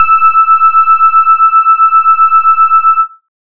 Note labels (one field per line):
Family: bass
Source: synthesizer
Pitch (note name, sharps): E6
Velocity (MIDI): 25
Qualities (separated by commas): distorted